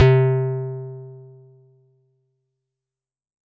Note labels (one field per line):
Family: guitar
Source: electronic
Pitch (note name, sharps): C3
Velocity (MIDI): 25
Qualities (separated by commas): fast decay